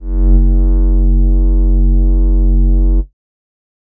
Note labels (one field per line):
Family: bass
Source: synthesizer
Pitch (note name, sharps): F#1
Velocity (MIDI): 127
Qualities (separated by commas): dark